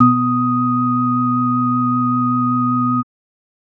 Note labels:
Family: organ; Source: electronic; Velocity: 75; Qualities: multiphonic

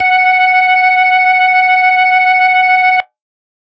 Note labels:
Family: organ; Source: electronic; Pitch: F#5; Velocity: 127; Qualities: distorted

